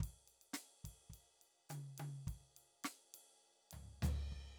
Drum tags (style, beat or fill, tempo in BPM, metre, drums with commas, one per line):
Motown
beat
104 BPM
4/4
ride, hi-hat pedal, snare, high tom, floor tom, kick